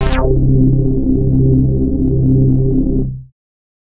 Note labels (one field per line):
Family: bass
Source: synthesizer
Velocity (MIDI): 127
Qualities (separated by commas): bright, distorted